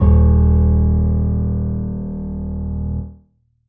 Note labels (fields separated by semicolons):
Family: keyboard; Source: electronic; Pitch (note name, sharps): D#1; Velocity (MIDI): 25; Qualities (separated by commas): dark